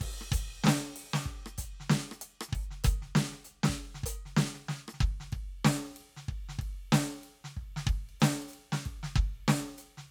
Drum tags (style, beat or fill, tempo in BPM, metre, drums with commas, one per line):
rock
beat
95 BPM
4/4
crash, ride, ride bell, closed hi-hat, open hi-hat, hi-hat pedal, snare, cross-stick, kick